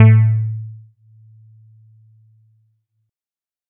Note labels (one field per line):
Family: keyboard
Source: electronic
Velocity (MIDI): 75